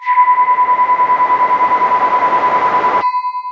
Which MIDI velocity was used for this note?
127